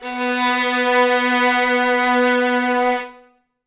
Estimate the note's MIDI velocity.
75